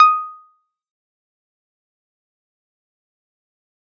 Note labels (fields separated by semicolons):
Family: keyboard; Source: electronic; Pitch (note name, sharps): D#6; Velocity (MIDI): 75; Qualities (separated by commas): fast decay, percussive